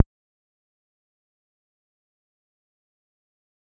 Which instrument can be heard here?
synthesizer bass